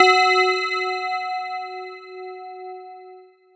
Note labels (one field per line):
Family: mallet percussion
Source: electronic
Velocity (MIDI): 75